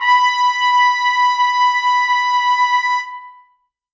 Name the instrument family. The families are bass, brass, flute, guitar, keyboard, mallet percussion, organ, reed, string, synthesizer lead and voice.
brass